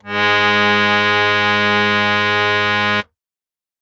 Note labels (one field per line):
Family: keyboard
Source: acoustic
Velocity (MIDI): 25